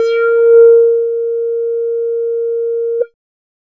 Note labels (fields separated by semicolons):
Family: bass; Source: synthesizer; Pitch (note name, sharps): A#4; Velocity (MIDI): 75; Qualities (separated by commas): dark, distorted